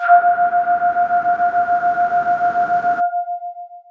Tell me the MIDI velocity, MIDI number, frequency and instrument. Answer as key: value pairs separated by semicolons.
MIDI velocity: 75; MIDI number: 77; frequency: 698.5 Hz; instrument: synthesizer voice